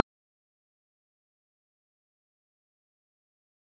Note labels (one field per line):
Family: mallet percussion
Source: acoustic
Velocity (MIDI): 50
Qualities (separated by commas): fast decay, percussive